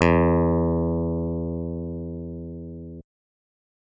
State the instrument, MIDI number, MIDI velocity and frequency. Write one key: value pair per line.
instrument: electronic keyboard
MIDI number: 40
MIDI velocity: 127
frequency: 82.41 Hz